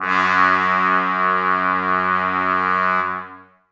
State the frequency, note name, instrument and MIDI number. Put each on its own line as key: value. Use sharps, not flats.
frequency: 92.5 Hz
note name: F#2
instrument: acoustic brass instrument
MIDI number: 42